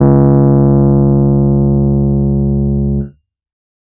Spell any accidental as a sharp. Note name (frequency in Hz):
C#2 (69.3 Hz)